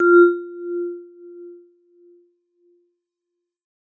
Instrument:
acoustic mallet percussion instrument